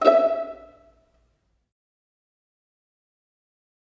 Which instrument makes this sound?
acoustic string instrument